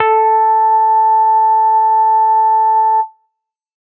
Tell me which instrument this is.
synthesizer bass